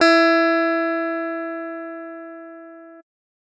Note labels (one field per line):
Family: keyboard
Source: electronic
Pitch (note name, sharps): E4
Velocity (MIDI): 100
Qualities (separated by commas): bright